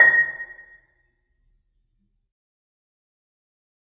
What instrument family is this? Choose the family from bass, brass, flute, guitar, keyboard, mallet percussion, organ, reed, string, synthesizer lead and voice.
mallet percussion